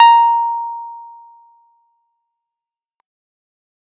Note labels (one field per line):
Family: keyboard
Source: electronic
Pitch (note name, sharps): A#5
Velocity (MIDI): 127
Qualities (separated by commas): fast decay